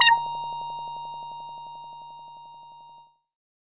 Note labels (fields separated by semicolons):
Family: bass; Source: synthesizer; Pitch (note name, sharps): A#5; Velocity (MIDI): 75; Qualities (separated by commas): distorted